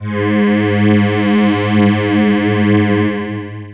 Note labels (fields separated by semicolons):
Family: voice; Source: synthesizer; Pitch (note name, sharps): G#2; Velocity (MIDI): 50; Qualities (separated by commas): distorted, long release